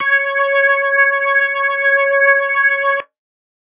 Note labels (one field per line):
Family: organ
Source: electronic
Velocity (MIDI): 50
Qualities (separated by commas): distorted